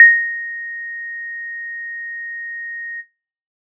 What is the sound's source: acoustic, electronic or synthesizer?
synthesizer